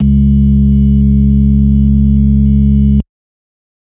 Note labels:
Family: organ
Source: electronic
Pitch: C#2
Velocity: 25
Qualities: dark

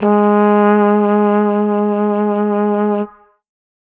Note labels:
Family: brass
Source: acoustic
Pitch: G#3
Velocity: 25

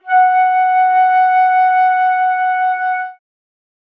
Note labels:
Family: flute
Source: acoustic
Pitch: F#5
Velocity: 75

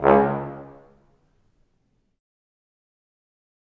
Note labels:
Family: brass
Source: acoustic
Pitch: C#2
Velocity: 75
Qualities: fast decay, reverb

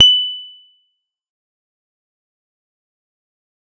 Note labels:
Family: guitar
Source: electronic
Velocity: 127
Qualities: fast decay, percussive

